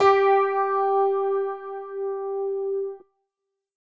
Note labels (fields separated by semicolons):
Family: keyboard; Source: electronic; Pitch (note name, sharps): G4; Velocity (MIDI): 127